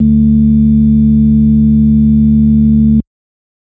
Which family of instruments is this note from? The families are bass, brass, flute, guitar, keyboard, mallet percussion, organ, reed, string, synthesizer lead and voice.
organ